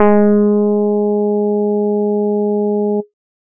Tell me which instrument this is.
synthesizer bass